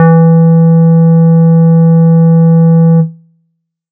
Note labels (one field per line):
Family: bass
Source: synthesizer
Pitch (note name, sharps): E3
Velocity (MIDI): 50